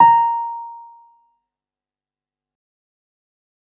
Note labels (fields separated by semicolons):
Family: keyboard; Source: electronic; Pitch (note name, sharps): A#5; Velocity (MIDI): 100; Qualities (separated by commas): fast decay